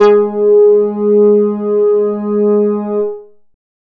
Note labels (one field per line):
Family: bass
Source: synthesizer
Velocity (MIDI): 75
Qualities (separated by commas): distorted